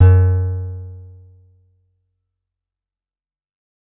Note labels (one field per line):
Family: guitar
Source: acoustic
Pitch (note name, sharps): F#2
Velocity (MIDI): 50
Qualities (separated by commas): fast decay